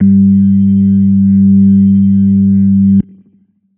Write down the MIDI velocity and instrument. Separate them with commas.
25, electronic organ